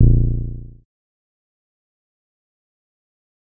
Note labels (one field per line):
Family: synthesizer lead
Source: synthesizer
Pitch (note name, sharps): A#0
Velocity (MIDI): 75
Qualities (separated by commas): distorted, fast decay